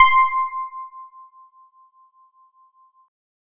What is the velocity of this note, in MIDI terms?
100